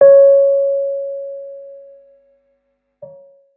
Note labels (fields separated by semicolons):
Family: keyboard; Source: electronic; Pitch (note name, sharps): C#5; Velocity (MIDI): 50